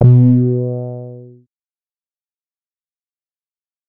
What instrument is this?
synthesizer bass